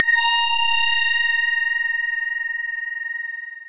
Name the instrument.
electronic mallet percussion instrument